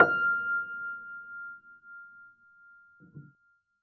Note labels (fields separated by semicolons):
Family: keyboard; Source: acoustic; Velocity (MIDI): 50; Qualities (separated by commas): reverb